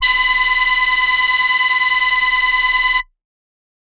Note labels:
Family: voice; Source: synthesizer; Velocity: 75; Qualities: multiphonic

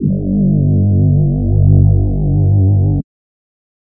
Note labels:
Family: voice; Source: synthesizer; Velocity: 100

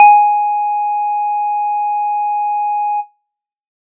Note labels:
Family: bass; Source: synthesizer; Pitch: G#5; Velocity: 75

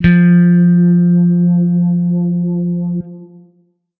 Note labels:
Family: guitar; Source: electronic; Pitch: F3; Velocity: 75; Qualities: distorted, long release

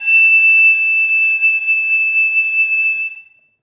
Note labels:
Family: flute; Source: acoustic; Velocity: 25; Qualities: bright, reverb

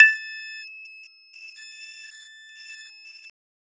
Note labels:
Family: mallet percussion; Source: acoustic; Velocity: 50; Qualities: multiphonic

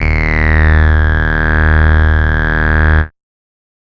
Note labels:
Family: bass; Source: synthesizer; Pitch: D#1; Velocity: 50; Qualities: bright, distorted, multiphonic

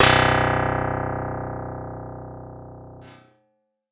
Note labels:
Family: guitar; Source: synthesizer; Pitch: B0; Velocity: 75

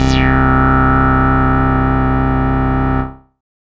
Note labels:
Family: bass; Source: synthesizer; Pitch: C1; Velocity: 127; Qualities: bright, distorted, non-linear envelope

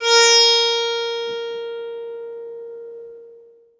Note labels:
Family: guitar; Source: acoustic; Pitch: A#4; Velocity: 25; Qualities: bright, long release, reverb

